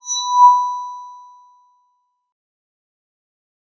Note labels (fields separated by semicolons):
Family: mallet percussion; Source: electronic; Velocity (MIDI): 75; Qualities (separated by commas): bright, fast decay